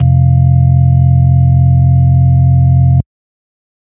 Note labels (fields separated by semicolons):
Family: organ; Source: electronic; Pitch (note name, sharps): F1; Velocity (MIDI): 75; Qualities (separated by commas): dark